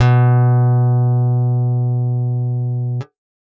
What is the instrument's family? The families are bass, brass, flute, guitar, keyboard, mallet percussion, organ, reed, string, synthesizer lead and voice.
guitar